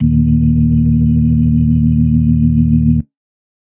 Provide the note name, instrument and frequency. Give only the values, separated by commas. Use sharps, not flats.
D#1, electronic organ, 38.89 Hz